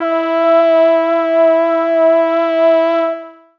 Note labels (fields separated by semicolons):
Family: voice; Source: synthesizer; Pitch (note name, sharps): E4; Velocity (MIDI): 127